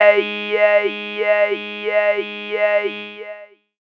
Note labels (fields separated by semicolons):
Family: voice; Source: synthesizer; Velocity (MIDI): 127; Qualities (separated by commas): long release, non-linear envelope, tempo-synced